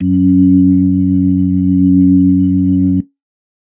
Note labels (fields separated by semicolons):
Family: organ; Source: electronic; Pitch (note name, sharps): F#2; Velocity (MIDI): 75; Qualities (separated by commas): dark